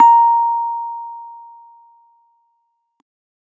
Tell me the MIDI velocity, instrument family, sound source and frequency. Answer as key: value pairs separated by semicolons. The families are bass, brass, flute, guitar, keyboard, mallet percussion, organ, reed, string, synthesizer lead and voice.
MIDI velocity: 25; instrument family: keyboard; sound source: electronic; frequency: 932.3 Hz